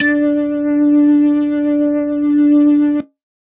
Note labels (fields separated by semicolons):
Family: organ; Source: electronic; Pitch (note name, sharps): D4; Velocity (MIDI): 50